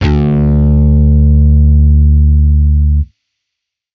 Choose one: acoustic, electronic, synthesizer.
electronic